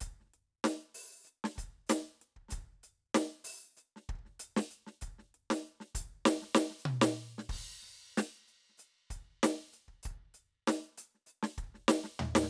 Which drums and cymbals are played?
crash, closed hi-hat, open hi-hat, hi-hat pedal, snare, mid tom, floor tom and kick